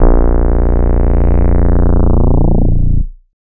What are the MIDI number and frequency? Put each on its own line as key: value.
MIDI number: 22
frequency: 29.14 Hz